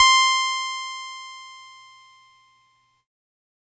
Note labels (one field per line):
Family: keyboard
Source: electronic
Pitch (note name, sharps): C6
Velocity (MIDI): 25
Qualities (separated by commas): bright, distorted